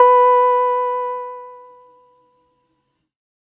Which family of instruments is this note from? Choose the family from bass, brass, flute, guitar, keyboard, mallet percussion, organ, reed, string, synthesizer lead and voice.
keyboard